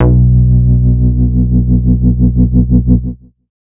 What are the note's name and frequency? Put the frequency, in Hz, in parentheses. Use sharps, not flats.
B1 (61.74 Hz)